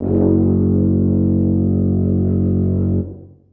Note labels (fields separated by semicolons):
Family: brass; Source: acoustic; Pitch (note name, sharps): F#1; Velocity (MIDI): 127; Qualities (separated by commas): dark, reverb